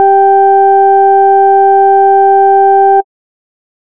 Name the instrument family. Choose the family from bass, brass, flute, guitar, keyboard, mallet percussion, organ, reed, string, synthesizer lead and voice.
bass